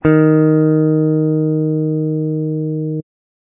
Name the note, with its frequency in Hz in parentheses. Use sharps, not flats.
D#3 (155.6 Hz)